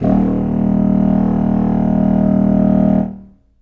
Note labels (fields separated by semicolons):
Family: reed; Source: acoustic; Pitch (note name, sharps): D#1; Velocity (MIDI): 50; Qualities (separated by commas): reverb